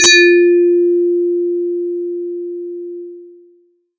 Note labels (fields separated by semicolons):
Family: mallet percussion; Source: electronic; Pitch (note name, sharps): F4; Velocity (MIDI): 127; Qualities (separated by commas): long release, multiphonic